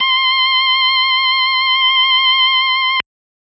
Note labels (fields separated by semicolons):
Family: organ; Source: electronic; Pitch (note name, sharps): C6; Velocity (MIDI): 50; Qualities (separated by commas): distorted